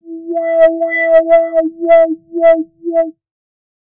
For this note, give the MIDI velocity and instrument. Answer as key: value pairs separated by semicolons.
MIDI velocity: 25; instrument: synthesizer bass